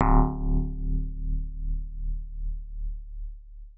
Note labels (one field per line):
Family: guitar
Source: electronic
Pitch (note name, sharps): D1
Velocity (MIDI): 127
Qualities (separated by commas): long release, reverb